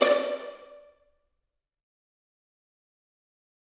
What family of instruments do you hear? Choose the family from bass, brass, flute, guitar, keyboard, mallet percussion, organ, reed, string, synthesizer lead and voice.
string